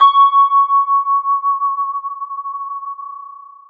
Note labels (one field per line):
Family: guitar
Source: electronic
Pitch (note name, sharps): C#6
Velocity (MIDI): 127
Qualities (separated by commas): long release, multiphonic, non-linear envelope